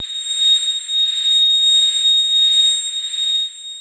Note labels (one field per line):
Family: keyboard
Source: electronic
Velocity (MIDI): 75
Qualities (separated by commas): bright, long release